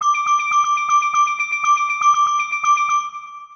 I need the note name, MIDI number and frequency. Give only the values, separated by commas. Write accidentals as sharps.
D6, 86, 1175 Hz